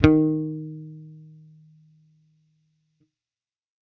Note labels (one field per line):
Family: bass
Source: electronic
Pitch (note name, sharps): D#3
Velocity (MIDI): 127